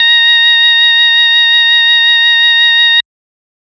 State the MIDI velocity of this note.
50